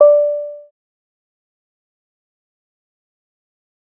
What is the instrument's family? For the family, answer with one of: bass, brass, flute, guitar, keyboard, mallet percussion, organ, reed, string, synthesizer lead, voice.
bass